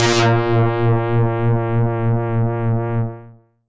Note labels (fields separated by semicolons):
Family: bass; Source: synthesizer; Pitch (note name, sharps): A#2; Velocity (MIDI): 127; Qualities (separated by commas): bright, distorted, tempo-synced